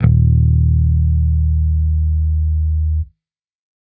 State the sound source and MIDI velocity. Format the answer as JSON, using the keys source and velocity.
{"source": "electronic", "velocity": 127}